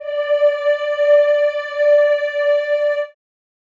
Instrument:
acoustic voice